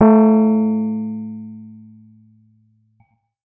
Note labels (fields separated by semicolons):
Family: keyboard; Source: electronic; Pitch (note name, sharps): A3; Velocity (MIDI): 50; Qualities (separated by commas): distorted